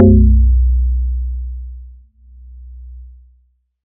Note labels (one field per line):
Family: guitar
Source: synthesizer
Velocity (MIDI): 75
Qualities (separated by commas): dark